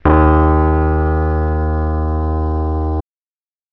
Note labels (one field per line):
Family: keyboard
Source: electronic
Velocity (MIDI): 127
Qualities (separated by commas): bright